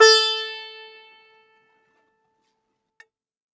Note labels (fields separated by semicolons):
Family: guitar; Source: acoustic; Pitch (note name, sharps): A4; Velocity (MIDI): 25; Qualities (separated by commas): bright, multiphonic, percussive, reverb